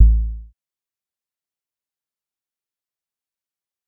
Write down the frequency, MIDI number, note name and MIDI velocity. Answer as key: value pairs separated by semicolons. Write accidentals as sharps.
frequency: 55 Hz; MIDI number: 33; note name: A1; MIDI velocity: 25